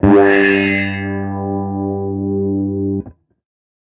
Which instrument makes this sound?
electronic guitar